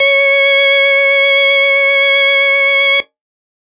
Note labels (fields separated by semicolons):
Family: organ; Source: electronic; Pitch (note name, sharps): C#5; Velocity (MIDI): 100; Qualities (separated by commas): distorted